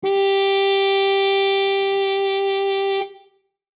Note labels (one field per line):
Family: brass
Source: acoustic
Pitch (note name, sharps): G4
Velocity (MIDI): 127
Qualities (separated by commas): bright